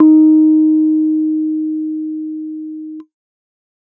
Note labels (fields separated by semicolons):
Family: keyboard; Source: electronic; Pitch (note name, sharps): D#4; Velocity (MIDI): 50